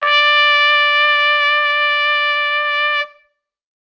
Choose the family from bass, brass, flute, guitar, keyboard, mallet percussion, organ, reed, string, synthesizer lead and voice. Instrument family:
brass